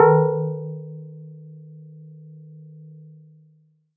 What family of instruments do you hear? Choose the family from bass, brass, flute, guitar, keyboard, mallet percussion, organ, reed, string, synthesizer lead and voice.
mallet percussion